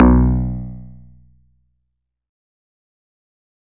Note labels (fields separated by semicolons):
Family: guitar; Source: acoustic; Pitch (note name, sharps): B1; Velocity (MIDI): 75; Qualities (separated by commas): distorted, fast decay